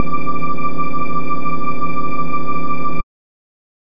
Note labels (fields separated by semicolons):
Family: bass; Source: synthesizer; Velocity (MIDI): 127